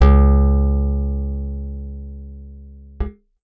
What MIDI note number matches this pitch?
37